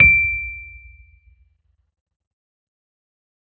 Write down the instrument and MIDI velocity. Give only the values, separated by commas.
electronic keyboard, 100